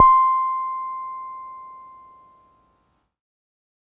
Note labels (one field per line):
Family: keyboard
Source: electronic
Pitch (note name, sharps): C6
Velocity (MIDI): 50